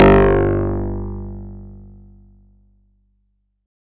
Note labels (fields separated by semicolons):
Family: guitar; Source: acoustic; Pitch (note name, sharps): G1; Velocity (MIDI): 127; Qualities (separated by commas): bright, distorted